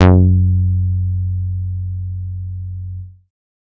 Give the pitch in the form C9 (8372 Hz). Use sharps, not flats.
F#2 (92.5 Hz)